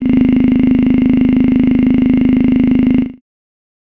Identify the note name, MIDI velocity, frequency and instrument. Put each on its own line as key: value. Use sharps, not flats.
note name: G#0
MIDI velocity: 50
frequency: 25.96 Hz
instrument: synthesizer voice